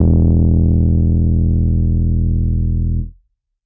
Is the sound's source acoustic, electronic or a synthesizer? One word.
electronic